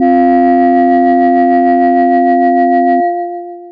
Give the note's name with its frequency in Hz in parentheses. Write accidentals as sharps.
F2 (87.31 Hz)